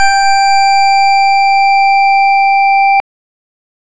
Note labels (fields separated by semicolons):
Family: organ; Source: electronic; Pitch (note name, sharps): G5; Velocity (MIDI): 127